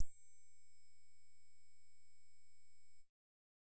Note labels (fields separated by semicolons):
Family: bass; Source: synthesizer; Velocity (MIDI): 50; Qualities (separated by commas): bright, distorted